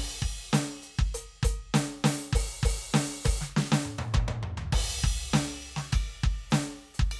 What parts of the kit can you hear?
crash, ride, ride bell, closed hi-hat, open hi-hat, hi-hat pedal, snare, high tom, mid tom, floor tom and kick